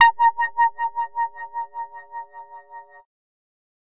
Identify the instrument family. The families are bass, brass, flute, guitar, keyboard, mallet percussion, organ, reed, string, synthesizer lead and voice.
bass